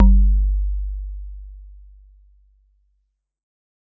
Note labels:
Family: mallet percussion; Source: acoustic; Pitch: G1; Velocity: 25; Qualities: dark

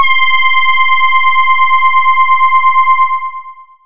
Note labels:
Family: voice; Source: synthesizer; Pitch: C6; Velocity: 25; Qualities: long release

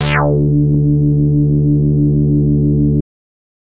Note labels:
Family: bass; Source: synthesizer; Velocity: 100; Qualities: distorted

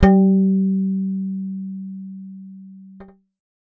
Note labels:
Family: bass; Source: synthesizer; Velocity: 75; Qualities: dark

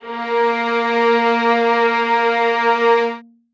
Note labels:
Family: string; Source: acoustic; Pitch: A#3; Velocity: 50; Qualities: reverb

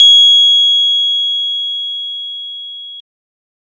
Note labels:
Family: organ; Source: electronic; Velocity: 50; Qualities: bright

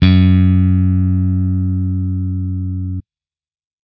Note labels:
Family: bass; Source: electronic; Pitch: F#2; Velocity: 127

